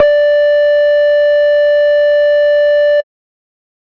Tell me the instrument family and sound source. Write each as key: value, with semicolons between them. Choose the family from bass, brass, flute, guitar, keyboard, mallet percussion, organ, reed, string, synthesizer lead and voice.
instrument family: bass; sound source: synthesizer